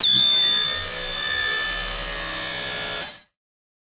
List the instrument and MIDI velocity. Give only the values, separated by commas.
synthesizer lead, 75